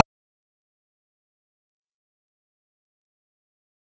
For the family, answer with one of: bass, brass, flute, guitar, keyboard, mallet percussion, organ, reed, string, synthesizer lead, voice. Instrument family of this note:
bass